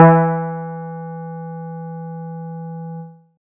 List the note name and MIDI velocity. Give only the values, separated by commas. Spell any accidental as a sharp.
E3, 127